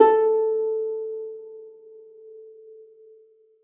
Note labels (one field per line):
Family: string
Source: acoustic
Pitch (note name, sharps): A4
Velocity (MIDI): 75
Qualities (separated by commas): reverb